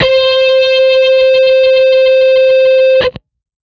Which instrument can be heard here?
electronic guitar